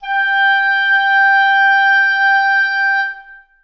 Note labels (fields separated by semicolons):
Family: reed; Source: acoustic; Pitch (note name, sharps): G5; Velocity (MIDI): 127; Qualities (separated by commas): reverb